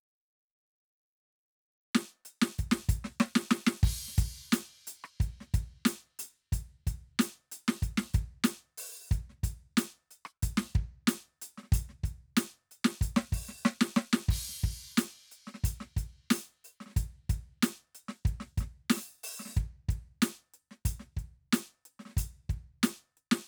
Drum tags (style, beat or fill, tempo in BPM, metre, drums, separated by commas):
funk rock, beat, 92 BPM, 4/4, crash, closed hi-hat, open hi-hat, hi-hat pedal, snare, cross-stick, kick